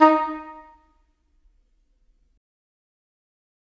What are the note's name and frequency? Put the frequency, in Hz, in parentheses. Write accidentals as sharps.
D#4 (311.1 Hz)